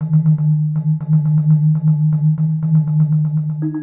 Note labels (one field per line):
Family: mallet percussion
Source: synthesizer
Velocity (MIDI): 50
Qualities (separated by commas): dark, long release, multiphonic, percussive, tempo-synced